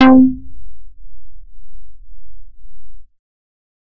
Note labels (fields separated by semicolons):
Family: bass; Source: synthesizer; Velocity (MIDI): 100; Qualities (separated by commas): distorted